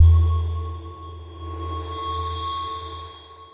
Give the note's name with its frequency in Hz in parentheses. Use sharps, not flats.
E2 (82.41 Hz)